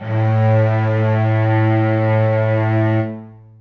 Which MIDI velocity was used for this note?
75